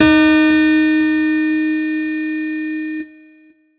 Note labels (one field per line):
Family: keyboard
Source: electronic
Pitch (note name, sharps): D#4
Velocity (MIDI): 100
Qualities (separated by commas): bright, distorted